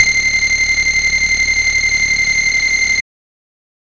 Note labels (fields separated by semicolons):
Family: bass; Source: synthesizer; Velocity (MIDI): 127